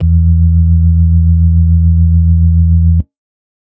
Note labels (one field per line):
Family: organ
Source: electronic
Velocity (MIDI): 100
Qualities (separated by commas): dark